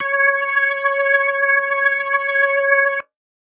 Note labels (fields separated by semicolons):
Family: organ; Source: electronic; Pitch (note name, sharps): C#5; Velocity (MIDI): 127